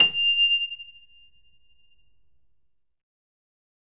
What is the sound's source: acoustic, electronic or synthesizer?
electronic